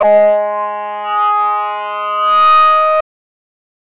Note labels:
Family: voice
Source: synthesizer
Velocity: 75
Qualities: distorted

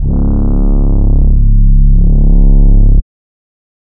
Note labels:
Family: reed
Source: synthesizer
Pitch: C#1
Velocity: 25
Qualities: distorted, non-linear envelope

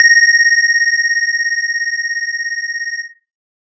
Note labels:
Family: synthesizer lead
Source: synthesizer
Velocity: 127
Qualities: distorted

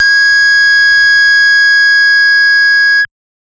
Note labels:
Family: bass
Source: synthesizer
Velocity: 100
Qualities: bright, distorted, multiphonic

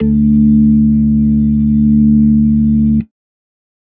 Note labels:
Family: organ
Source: electronic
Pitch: D2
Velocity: 50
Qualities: dark

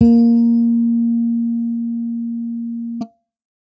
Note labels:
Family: bass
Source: electronic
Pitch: A#3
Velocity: 75

